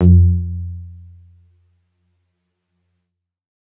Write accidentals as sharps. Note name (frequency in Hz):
F2 (87.31 Hz)